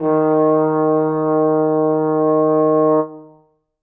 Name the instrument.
acoustic brass instrument